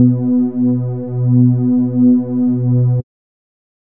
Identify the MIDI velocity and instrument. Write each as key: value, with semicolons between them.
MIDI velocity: 50; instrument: synthesizer bass